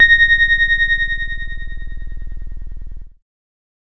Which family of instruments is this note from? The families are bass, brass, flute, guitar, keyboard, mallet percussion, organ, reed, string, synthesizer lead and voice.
keyboard